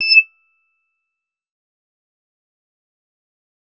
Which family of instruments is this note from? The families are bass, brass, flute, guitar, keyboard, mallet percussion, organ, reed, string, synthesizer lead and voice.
bass